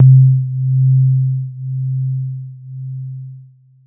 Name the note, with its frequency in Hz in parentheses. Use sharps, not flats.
C3 (130.8 Hz)